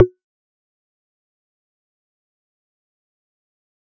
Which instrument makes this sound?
acoustic mallet percussion instrument